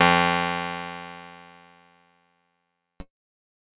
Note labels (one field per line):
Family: keyboard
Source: electronic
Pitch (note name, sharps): F2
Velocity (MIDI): 100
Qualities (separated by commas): bright